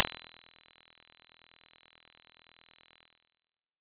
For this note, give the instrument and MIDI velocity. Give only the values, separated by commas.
acoustic mallet percussion instrument, 100